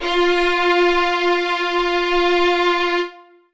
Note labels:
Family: string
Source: acoustic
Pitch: F4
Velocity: 100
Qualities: reverb

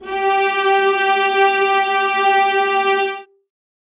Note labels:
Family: string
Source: acoustic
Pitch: G4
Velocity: 100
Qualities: reverb

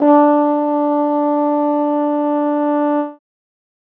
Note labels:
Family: brass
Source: acoustic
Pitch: D4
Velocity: 50

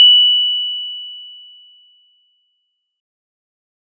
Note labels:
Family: mallet percussion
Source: acoustic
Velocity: 50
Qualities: bright

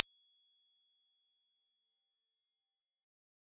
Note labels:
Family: bass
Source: synthesizer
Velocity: 75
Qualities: fast decay, percussive

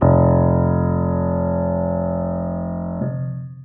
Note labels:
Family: keyboard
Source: acoustic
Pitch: F1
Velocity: 25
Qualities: long release

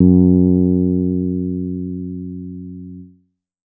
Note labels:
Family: bass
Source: synthesizer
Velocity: 100

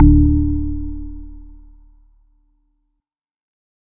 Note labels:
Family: organ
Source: electronic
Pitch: D1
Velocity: 50

